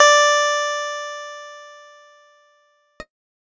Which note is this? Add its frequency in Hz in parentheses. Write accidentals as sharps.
D5 (587.3 Hz)